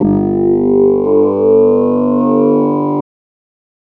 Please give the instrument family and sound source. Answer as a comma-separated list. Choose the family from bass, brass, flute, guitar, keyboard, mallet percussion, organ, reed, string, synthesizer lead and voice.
voice, synthesizer